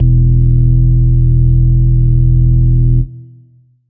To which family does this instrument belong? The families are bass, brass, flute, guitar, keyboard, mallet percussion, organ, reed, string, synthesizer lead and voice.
organ